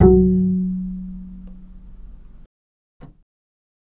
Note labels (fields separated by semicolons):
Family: bass; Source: electronic; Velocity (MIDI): 25; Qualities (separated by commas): fast decay, reverb